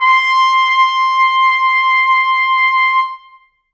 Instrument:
acoustic brass instrument